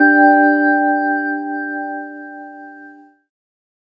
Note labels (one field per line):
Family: keyboard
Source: synthesizer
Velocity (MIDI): 25